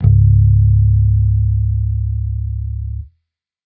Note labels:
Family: bass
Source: electronic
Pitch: C#1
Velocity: 50

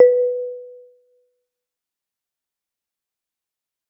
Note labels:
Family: mallet percussion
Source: acoustic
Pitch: B4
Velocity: 50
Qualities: fast decay, reverb

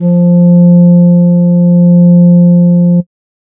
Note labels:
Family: flute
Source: synthesizer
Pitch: F3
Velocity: 50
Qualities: dark

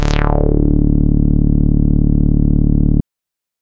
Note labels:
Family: bass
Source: synthesizer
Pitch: D1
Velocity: 100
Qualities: distorted

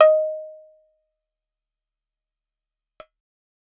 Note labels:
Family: guitar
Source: acoustic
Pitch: D#5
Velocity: 75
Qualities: fast decay, percussive

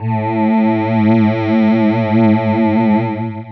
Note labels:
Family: voice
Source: synthesizer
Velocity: 50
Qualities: distorted, long release

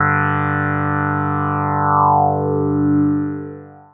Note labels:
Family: synthesizer lead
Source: synthesizer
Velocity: 127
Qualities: long release

